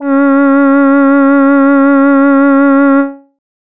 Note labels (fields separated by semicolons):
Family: voice; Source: synthesizer; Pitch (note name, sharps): C#4; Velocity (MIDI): 50; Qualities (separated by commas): dark